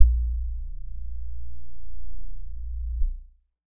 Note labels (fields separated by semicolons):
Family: keyboard; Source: electronic; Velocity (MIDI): 25; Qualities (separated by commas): dark